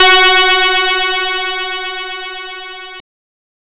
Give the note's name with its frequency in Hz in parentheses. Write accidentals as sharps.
F#4 (370 Hz)